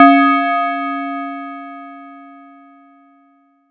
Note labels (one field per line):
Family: mallet percussion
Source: acoustic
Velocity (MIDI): 50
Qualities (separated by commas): multiphonic